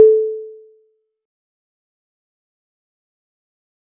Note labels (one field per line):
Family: mallet percussion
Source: acoustic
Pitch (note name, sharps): A4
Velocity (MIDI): 25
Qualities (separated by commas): fast decay, percussive